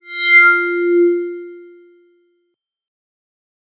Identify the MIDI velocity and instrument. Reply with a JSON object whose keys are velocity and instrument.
{"velocity": 50, "instrument": "electronic mallet percussion instrument"}